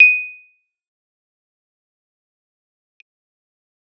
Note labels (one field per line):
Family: keyboard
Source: electronic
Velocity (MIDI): 25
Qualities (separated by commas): bright, fast decay, percussive